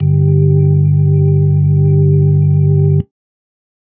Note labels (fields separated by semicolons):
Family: organ; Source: electronic; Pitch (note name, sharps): G1; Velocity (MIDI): 50; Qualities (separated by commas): dark